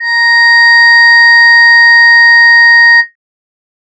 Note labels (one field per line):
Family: voice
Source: synthesizer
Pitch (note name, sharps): A#5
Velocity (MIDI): 100